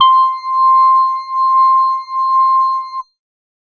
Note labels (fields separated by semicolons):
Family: organ; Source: electronic; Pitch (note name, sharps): C6; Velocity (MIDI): 127